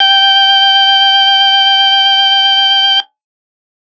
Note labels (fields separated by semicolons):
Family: organ; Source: electronic; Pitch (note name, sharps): G5; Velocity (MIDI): 25